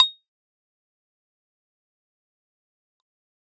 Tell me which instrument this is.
electronic keyboard